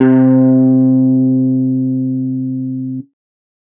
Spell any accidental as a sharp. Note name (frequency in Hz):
C3 (130.8 Hz)